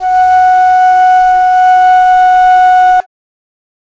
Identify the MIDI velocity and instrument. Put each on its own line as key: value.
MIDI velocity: 25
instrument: acoustic flute